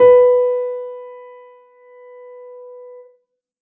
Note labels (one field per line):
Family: keyboard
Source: acoustic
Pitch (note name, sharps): B4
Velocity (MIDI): 50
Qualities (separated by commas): dark, reverb